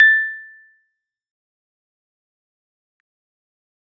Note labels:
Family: keyboard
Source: electronic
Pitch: A6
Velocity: 100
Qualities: fast decay, percussive

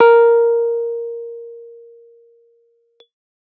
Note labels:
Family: keyboard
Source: electronic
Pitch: A#4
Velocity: 100

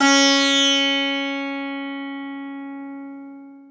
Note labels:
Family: guitar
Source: acoustic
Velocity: 127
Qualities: bright, long release, multiphonic, reverb

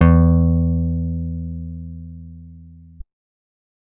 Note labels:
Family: guitar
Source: acoustic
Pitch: E2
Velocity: 50

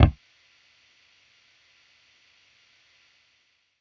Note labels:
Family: bass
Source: electronic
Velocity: 50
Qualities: distorted, percussive

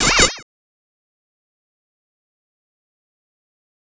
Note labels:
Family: bass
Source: synthesizer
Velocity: 127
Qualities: bright, distorted, fast decay, multiphonic, percussive

